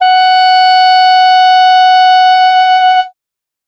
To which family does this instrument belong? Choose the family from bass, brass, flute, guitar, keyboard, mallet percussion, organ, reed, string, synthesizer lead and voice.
reed